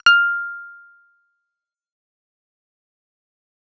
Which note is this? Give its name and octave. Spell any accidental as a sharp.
F6